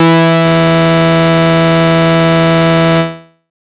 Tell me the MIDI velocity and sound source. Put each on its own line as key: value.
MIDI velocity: 50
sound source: synthesizer